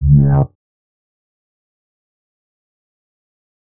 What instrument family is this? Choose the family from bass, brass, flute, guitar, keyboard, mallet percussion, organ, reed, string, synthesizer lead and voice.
bass